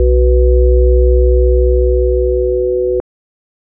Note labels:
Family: organ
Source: electronic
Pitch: B1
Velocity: 75

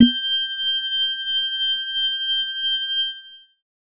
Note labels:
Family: organ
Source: electronic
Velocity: 100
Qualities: reverb

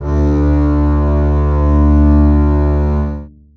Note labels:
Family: string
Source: acoustic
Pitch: D2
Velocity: 100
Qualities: long release, reverb

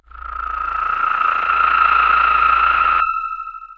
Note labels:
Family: voice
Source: synthesizer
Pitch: A0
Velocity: 25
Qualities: distorted, long release

